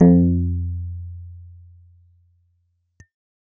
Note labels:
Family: keyboard; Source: electronic; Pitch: F2; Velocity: 100

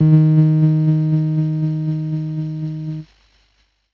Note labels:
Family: keyboard; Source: electronic; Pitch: D#3; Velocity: 25; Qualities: dark, distorted, tempo-synced

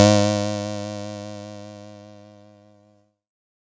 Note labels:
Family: keyboard; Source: electronic; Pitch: G#2; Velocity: 25; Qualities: bright

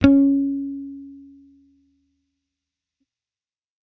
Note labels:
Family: bass; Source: electronic; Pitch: C#4; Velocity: 100; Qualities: fast decay

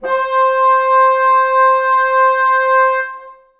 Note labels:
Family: reed; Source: acoustic; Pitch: C5; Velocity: 127; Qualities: reverb

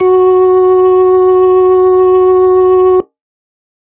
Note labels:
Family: organ; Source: electronic; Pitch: F#4; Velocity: 75

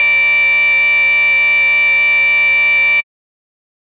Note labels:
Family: bass; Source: synthesizer; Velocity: 127; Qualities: bright, distorted

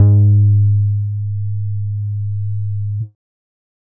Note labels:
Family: bass; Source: synthesizer; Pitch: G#2; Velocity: 50

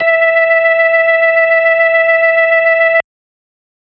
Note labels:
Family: organ; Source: electronic; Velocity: 127

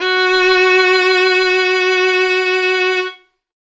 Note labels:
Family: string; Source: acoustic; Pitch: F#4; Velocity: 75; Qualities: bright

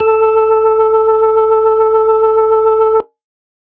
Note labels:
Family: organ; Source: electronic; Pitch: A4; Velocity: 100

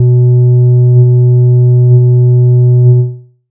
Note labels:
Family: bass; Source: synthesizer; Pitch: B2; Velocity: 75; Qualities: dark

